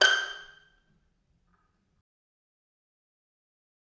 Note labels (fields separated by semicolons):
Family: string; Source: acoustic; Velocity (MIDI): 127; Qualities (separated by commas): fast decay, percussive, reverb